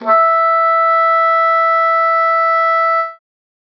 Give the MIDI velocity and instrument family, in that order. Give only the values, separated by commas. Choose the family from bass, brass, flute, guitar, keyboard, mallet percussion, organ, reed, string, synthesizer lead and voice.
25, reed